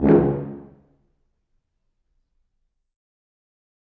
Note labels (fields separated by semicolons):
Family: brass; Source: acoustic; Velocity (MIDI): 127; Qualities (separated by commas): dark, percussive, reverb